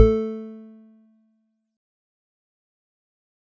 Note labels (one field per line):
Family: mallet percussion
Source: acoustic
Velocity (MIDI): 75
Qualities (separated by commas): fast decay, percussive